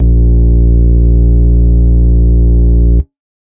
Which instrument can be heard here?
electronic organ